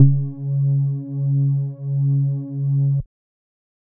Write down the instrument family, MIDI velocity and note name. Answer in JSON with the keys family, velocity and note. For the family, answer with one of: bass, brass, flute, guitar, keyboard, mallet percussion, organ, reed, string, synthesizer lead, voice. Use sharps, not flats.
{"family": "bass", "velocity": 25, "note": "C#3"}